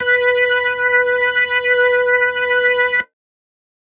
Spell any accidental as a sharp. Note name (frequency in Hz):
B4 (493.9 Hz)